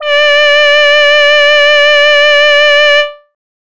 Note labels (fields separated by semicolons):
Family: voice; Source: synthesizer; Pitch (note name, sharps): D5; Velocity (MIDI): 100; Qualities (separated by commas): distorted